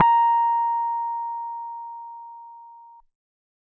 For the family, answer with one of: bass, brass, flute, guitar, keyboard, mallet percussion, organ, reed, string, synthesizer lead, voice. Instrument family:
keyboard